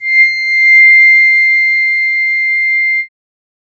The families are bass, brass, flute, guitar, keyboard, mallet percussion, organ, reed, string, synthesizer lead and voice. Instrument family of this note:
keyboard